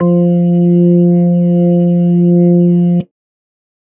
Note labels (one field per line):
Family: organ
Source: electronic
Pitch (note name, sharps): F3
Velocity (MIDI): 100